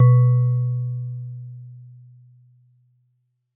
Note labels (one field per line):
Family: mallet percussion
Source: acoustic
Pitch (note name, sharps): B2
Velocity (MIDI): 75